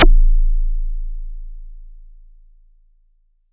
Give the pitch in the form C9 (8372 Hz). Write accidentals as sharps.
A0 (27.5 Hz)